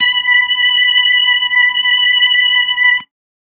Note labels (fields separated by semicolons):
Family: organ; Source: electronic; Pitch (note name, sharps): B5; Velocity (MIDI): 25